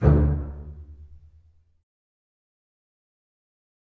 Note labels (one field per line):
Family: string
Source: acoustic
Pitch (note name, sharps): D2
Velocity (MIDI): 25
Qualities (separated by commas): fast decay, reverb